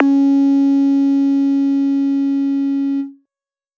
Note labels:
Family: bass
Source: synthesizer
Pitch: C#4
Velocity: 50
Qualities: distorted

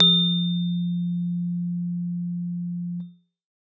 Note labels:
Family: keyboard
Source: acoustic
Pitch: F3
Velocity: 50

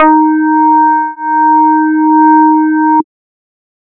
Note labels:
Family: bass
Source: synthesizer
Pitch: D#4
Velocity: 127

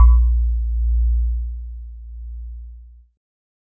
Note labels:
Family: keyboard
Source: electronic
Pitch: A#1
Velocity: 75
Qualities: multiphonic

